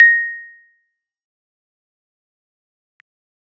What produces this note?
electronic keyboard